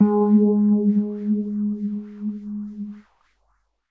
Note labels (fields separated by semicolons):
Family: keyboard; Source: electronic; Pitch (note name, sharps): G#3; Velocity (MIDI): 50; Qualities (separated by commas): dark, non-linear envelope